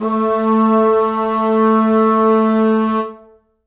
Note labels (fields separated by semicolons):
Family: reed; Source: acoustic; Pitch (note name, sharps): A3; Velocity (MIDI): 75; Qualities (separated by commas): reverb